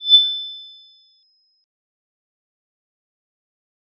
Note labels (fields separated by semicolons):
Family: mallet percussion; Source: electronic; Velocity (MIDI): 25; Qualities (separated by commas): bright, fast decay, percussive